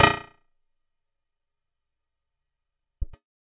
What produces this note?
acoustic guitar